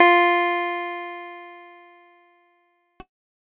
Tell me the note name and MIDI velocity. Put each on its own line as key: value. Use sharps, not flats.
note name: F4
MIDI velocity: 100